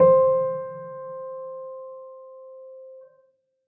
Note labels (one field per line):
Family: keyboard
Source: acoustic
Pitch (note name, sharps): C5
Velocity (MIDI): 50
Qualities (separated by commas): dark, reverb